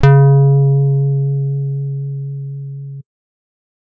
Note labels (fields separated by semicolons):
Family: guitar; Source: electronic; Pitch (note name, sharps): C#3; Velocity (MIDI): 50